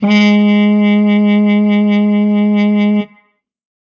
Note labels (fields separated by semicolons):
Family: brass; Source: acoustic; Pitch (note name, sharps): G#3; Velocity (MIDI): 100